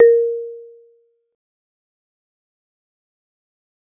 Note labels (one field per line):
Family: mallet percussion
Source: acoustic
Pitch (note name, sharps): A#4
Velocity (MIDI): 50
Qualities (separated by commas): fast decay, percussive